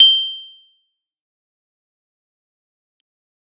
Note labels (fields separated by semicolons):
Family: keyboard; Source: electronic; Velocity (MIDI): 75; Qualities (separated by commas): bright, fast decay, percussive